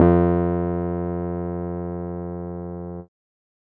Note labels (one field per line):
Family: keyboard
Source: electronic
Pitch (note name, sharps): F2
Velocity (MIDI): 127